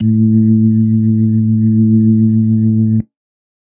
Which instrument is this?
electronic organ